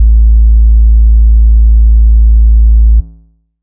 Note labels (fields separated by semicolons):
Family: bass; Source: synthesizer; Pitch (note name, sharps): A1; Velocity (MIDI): 100; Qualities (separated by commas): dark